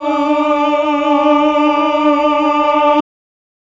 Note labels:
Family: voice; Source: electronic; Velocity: 127; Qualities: reverb

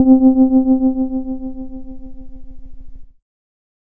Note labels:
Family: keyboard; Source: electronic; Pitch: C4; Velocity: 50; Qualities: dark

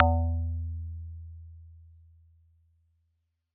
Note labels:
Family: guitar; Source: synthesizer; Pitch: E2; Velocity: 127; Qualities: dark

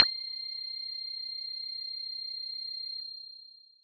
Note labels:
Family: mallet percussion; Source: electronic; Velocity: 100

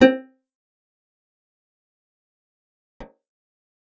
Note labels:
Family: guitar; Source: acoustic; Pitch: C4; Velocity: 100; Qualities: fast decay, percussive, reverb

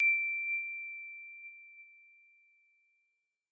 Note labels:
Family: keyboard; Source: electronic; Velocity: 75; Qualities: bright

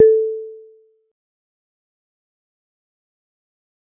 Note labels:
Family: mallet percussion; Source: acoustic; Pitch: A4; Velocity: 25; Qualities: fast decay, percussive

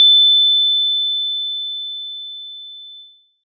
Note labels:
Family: mallet percussion; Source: acoustic; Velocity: 50; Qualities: bright

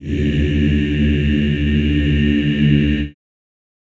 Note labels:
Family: voice; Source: acoustic; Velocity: 100; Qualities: reverb

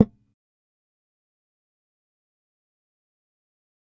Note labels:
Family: bass; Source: electronic; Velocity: 25; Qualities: fast decay, percussive

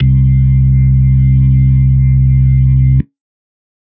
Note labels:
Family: organ; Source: electronic; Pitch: C2; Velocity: 127; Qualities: dark

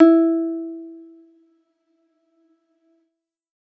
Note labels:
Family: keyboard; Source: electronic; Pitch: E4; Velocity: 127

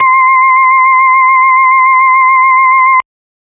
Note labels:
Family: organ; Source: electronic; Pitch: C6; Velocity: 50

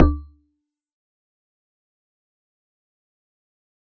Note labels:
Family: mallet percussion; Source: acoustic; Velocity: 50; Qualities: fast decay, percussive

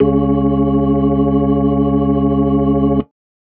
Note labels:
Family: organ; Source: electronic; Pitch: C#2; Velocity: 25

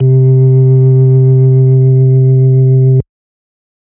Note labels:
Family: organ; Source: electronic; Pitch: C3; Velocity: 127; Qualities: distorted

